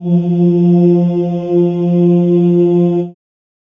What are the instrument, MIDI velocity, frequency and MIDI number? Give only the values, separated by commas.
acoustic voice, 127, 174.6 Hz, 53